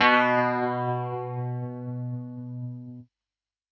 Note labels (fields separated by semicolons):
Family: keyboard; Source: electronic; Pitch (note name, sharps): B2; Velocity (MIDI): 127